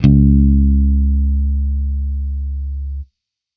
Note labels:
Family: bass; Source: electronic; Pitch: C#2; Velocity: 75; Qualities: distorted

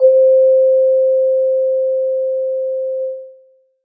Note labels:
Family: mallet percussion; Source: acoustic; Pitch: C5; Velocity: 25; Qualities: reverb

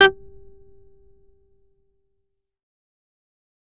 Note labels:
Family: bass; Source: synthesizer; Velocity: 100; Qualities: distorted, fast decay, percussive

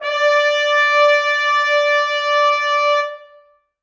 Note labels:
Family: brass; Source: acoustic; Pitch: D5; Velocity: 127; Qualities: bright, reverb

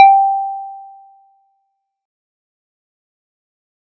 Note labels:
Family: mallet percussion; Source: acoustic; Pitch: G5; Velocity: 50; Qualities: fast decay

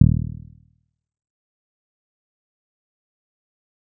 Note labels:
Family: bass; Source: synthesizer; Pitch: D#1; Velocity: 75; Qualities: dark, fast decay, percussive

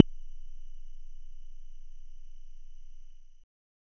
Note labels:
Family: bass; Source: synthesizer; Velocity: 25

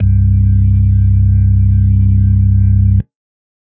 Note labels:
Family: organ; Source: electronic; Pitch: C1; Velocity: 75; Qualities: dark

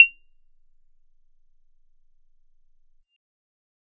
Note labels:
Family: bass; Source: synthesizer; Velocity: 25; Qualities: bright, percussive

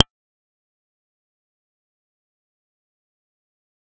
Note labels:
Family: bass; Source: synthesizer; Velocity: 75; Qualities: fast decay, percussive

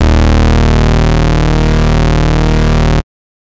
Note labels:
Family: bass; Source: synthesizer; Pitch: D#1; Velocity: 100; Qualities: bright, distorted

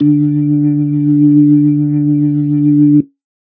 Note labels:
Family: organ; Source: electronic; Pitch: D3; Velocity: 100; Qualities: dark

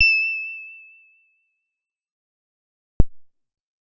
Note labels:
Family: bass; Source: synthesizer; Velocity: 25; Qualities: fast decay

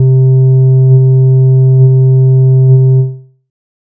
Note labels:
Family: bass; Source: synthesizer; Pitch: C3; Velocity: 25; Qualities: dark

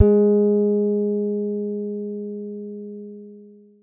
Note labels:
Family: guitar; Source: acoustic; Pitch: G#3; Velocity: 75; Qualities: dark, long release

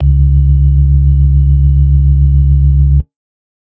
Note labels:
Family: organ; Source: electronic; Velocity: 75; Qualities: dark

